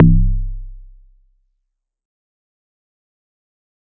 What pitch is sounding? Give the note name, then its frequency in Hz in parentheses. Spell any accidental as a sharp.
C1 (32.7 Hz)